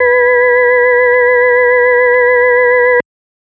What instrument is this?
electronic organ